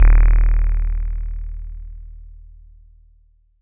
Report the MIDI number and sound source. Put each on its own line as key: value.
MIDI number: 27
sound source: synthesizer